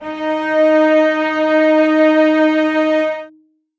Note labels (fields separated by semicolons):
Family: string; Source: acoustic; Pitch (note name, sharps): D#4; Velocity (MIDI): 50; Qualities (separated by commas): reverb